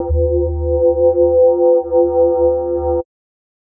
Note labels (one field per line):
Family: mallet percussion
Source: electronic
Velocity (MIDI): 50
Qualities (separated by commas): multiphonic, non-linear envelope